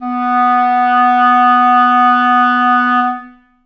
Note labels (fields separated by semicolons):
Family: reed; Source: acoustic; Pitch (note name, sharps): B3; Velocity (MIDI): 75; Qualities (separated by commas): reverb